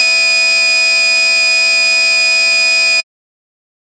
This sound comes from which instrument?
synthesizer bass